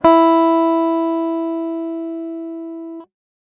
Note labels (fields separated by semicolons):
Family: guitar; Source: electronic; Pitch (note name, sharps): E4; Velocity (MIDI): 50